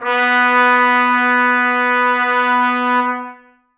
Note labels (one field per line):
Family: brass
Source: acoustic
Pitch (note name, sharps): B3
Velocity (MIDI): 100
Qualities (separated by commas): reverb